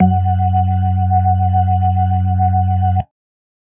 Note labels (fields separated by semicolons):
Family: organ; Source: electronic; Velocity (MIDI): 50